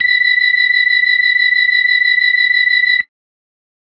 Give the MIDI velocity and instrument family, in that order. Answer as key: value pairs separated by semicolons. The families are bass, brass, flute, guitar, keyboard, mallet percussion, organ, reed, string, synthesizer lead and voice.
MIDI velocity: 127; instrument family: organ